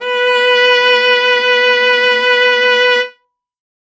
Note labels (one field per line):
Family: string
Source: acoustic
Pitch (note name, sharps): B4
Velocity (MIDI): 75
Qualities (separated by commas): reverb